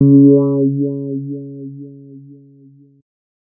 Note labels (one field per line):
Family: bass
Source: synthesizer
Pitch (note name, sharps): C#3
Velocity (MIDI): 25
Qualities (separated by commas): dark, distorted